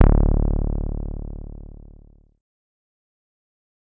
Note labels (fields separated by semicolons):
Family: bass; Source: synthesizer; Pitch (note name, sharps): D1; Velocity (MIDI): 25; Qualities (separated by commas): distorted, fast decay